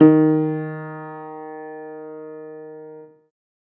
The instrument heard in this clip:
acoustic keyboard